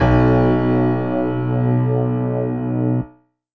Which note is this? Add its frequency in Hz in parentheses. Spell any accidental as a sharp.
B1 (61.74 Hz)